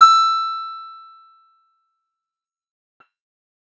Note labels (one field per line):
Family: guitar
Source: acoustic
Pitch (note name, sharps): E6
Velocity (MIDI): 75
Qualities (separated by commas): bright, distorted, fast decay